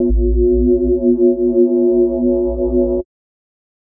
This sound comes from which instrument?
electronic mallet percussion instrument